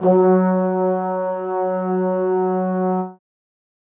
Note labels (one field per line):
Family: brass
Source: acoustic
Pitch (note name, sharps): F#3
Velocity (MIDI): 50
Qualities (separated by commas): reverb